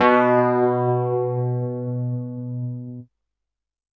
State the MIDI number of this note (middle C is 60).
47